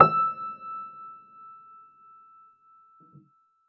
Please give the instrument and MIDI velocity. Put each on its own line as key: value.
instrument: acoustic keyboard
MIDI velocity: 75